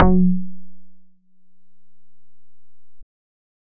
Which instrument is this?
synthesizer bass